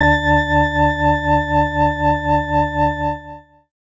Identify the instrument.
electronic organ